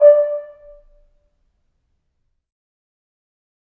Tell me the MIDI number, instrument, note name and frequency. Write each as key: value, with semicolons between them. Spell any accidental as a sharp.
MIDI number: 74; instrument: acoustic brass instrument; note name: D5; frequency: 587.3 Hz